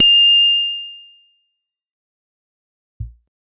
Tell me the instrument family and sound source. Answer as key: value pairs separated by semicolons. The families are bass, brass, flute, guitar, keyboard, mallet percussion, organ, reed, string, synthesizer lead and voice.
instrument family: guitar; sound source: electronic